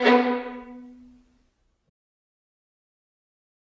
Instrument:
acoustic string instrument